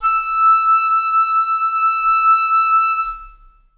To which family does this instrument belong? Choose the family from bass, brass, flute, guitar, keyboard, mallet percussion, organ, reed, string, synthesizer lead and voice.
reed